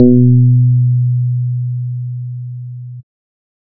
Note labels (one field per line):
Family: bass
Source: synthesizer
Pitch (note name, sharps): B2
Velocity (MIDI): 50